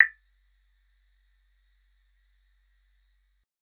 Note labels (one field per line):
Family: bass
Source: synthesizer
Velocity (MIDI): 100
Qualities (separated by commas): percussive